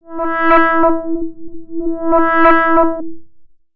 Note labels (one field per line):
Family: bass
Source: synthesizer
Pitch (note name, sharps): E4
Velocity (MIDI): 25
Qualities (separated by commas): distorted, long release, tempo-synced